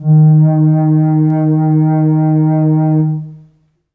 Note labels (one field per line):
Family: flute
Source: acoustic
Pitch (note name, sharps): D#3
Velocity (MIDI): 25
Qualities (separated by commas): long release, reverb